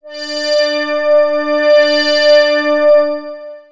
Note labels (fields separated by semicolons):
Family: synthesizer lead; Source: synthesizer; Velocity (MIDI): 100; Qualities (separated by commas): bright, long release, non-linear envelope